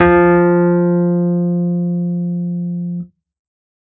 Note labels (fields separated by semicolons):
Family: keyboard; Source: electronic; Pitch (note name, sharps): F3; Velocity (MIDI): 127; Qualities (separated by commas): dark